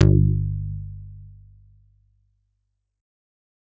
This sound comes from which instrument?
synthesizer bass